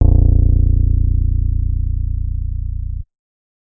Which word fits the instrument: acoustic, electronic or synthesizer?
synthesizer